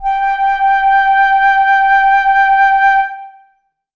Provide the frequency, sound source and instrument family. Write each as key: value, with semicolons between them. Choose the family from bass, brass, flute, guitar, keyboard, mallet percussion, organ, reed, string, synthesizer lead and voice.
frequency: 784 Hz; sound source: acoustic; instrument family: flute